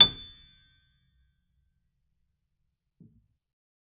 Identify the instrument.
acoustic keyboard